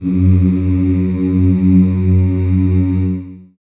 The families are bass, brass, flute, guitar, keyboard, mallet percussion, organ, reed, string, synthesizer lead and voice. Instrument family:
voice